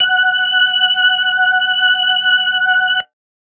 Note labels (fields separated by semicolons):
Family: organ; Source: electronic; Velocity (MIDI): 50